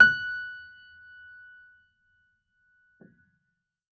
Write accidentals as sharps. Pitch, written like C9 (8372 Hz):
F#6 (1480 Hz)